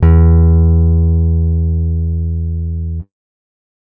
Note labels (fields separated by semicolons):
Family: guitar; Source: acoustic; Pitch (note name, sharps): E2; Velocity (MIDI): 100; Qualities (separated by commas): dark